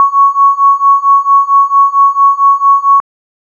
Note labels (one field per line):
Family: organ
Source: electronic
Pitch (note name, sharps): C#6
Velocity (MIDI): 127